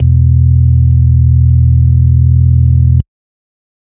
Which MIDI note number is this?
28